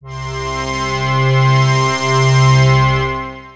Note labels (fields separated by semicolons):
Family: synthesizer lead; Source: synthesizer; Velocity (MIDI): 127; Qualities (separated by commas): bright, long release, non-linear envelope